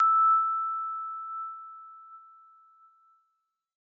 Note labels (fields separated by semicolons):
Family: keyboard; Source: electronic; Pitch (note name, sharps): E6; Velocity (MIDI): 75; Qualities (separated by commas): bright